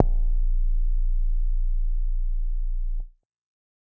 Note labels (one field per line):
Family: bass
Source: synthesizer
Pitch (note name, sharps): A#0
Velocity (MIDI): 127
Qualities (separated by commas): dark, distorted